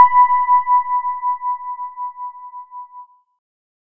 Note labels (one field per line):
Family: keyboard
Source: electronic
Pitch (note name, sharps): B5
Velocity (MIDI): 25